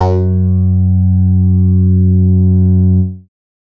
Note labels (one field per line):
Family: bass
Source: synthesizer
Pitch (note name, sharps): F#2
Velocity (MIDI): 75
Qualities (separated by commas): distorted